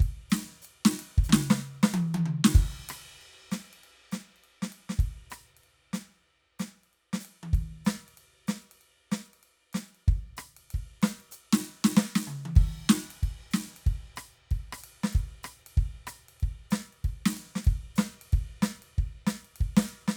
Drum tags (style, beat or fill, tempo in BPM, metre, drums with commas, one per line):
rock
beat
95 BPM
4/4
crash, ride, hi-hat pedal, snare, cross-stick, high tom, mid tom, kick